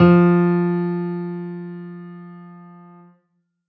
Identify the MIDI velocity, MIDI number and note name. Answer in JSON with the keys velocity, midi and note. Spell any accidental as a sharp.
{"velocity": 100, "midi": 53, "note": "F3"}